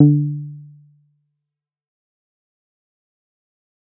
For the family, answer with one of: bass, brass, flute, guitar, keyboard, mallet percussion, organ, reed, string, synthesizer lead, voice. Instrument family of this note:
guitar